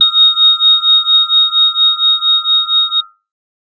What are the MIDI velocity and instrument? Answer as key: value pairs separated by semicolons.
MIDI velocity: 25; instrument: electronic organ